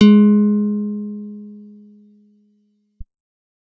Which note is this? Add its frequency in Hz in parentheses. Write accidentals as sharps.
G#3 (207.7 Hz)